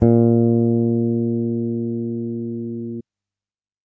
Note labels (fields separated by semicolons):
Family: bass; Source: electronic; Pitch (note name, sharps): A#2; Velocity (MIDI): 50